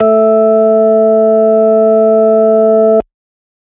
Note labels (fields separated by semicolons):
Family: organ; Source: electronic; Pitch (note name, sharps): A3; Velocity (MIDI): 127